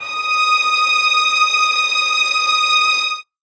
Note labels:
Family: string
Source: acoustic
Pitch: D#6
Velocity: 75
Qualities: reverb

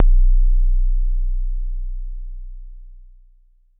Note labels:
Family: keyboard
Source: electronic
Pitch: B0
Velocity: 75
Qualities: dark

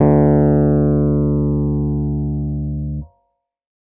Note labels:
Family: keyboard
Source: electronic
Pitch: D2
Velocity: 100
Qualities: distorted

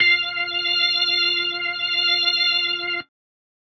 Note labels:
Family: organ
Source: electronic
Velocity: 25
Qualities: bright

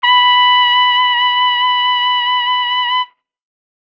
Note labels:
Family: brass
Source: acoustic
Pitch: B5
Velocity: 127

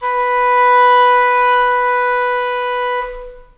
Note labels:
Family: reed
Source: acoustic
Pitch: B4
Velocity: 50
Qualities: long release, reverb

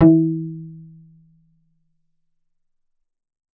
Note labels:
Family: bass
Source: synthesizer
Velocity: 25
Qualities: dark, reverb

